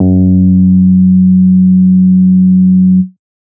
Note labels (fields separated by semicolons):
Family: bass; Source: synthesizer; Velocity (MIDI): 127; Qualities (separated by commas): dark